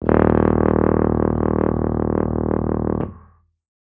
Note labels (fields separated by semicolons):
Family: brass; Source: acoustic; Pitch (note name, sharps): D#1; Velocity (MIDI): 100